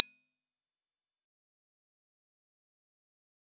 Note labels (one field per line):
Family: mallet percussion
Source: acoustic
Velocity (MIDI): 50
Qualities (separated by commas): bright, fast decay, percussive